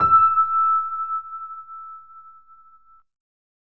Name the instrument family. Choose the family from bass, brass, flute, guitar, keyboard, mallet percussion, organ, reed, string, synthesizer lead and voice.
keyboard